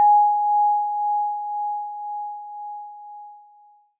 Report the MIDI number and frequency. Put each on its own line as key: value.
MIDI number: 80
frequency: 830.6 Hz